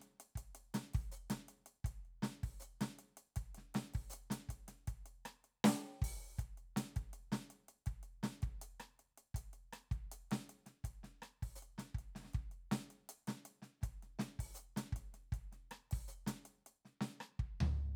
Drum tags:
funk
beat
80 BPM
4/4
closed hi-hat, open hi-hat, hi-hat pedal, snare, cross-stick, floor tom, kick

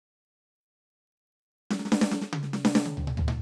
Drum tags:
hip-hop
fill
70 BPM
4/4
snare, high tom, mid tom, floor tom

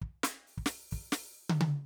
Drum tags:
punk
fill
128 BPM
4/4
closed hi-hat, open hi-hat, snare, high tom, kick

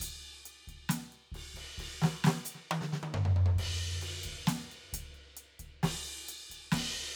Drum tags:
hip-hop
beat
67 BPM
4/4
crash, ride, closed hi-hat, hi-hat pedal, snare, high tom, floor tom, kick

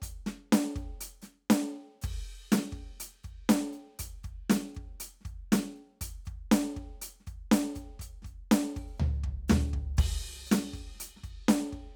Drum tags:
rock
beat
120 BPM
4/4
crash, closed hi-hat, open hi-hat, hi-hat pedal, snare, floor tom, kick

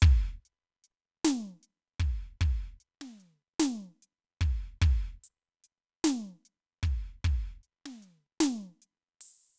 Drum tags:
rock
beat
50 BPM
4/4
closed hi-hat, open hi-hat, hi-hat pedal, snare, kick

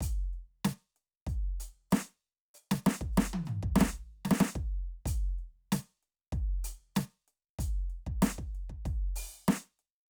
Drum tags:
funk
beat
95 BPM
4/4
closed hi-hat, open hi-hat, hi-hat pedal, snare, high tom, mid tom, kick

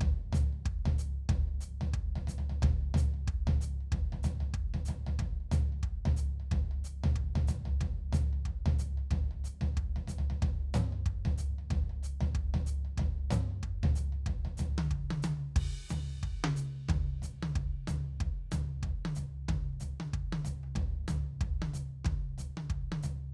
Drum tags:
swing
beat
185 BPM
4/4
crash, hi-hat pedal, high tom, floor tom, kick

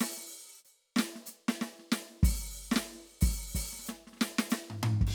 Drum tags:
New Orleans funk
fill
93 BPM
4/4
ride, open hi-hat, hi-hat pedal, snare, floor tom, kick

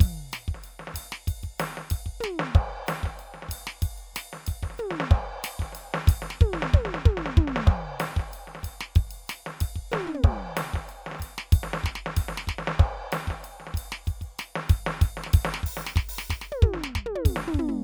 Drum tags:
Afrobeat
beat
94 BPM
4/4
crash, ride, open hi-hat, hi-hat pedal, snare, high tom, mid tom, floor tom, kick

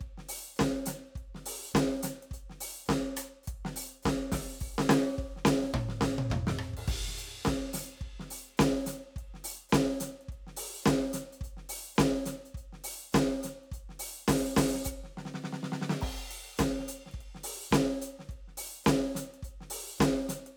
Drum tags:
soul
beat
105 BPM
4/4
crash, ride, closed hi-hat, open hi-hat, hi-hat pedal, snare, cross-stick, high tom, mid tom, kick

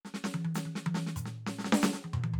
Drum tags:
hip-hop
fill
100 BPM
4/4
hi-hat pedal, snare, high tom, mid tom, floor tom

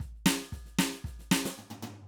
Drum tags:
country
fill
114 BPM
4/4
snare, floor tom, kick

